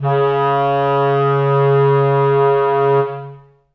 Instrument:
acoustic reed instrument